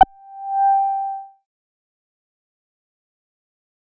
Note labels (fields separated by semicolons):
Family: bass; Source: synthesizer; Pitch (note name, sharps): G5; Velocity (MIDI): 50; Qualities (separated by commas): distorted, fast decay